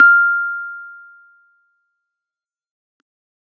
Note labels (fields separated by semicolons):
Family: keyboard; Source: electronic; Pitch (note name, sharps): F6; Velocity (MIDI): 25; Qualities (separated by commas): fast decay